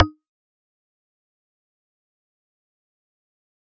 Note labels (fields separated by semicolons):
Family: mallet percussion; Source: acoustic; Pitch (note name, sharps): D#4; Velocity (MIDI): 75; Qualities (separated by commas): fast decay, percussive